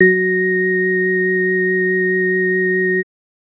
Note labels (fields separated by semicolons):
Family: organ; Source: electronic; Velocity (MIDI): 25; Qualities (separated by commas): multiphonic